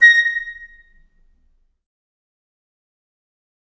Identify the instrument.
acoustic flute